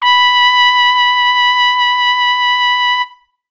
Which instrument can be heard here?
acoustic brass instrument